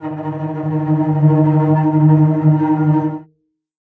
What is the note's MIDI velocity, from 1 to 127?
25